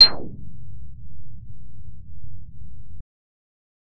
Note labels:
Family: bass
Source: synthesizer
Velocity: 100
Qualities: bright, distorted

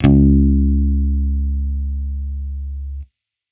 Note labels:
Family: bass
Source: electronic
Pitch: C#2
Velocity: 100

